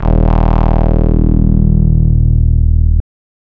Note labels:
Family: bass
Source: synthesizer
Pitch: D#1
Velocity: 127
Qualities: distorted, non-linear envelope

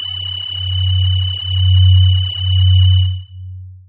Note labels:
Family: mallet percussion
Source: electronic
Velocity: 127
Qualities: bright, distorted, long release, multiphonic

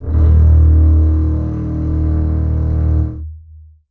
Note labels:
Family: string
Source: acoustic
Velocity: 75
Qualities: long release, reverb

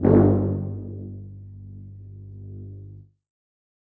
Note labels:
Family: brass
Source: acoustic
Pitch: G1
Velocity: 50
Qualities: bright, reverb

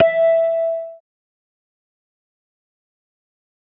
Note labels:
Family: organ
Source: electronic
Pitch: E5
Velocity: 100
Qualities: fast decay

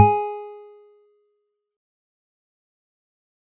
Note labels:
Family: mallet percussion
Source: acoustic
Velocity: 100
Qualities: fast decay, percussive

